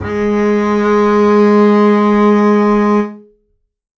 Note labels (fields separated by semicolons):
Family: string; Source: acoustic; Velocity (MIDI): 25; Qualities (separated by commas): reverb